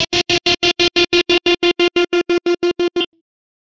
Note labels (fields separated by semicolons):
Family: guitar; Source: electronic; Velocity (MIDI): 127; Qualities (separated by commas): bright, distorted, tempo-synced